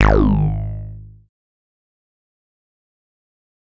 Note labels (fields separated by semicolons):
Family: bass; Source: synthesizer; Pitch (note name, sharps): G#1; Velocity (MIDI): 100; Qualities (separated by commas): distorted, fast decay